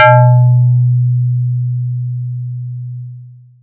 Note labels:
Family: mallet percussion; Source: electronic; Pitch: B2; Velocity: 100; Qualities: long release, multiphonic

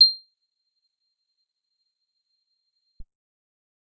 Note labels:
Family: guitar; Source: acoustic; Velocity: 127; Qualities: bright, percussive

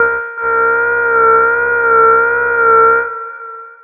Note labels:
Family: bass; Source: synthesizer; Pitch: A#4; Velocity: 75; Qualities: long release, reverb

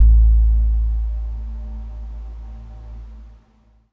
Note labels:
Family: guitar; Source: electronic; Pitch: A1; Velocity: 50; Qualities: dark

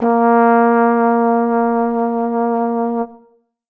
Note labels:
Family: brass; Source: acoustic; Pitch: A#3; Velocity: 25

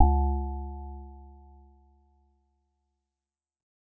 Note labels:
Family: mallet percussion; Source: synthesizer; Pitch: C#2; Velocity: 50; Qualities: multiphonic

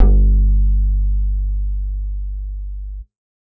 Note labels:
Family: bass; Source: synthesizer; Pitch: G1; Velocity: 127; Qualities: dark, reverb

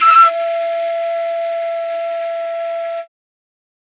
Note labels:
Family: flute; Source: acoustic; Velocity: 127

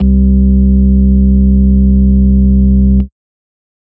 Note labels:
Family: organ; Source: electronic; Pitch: C2; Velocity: 75; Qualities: dark

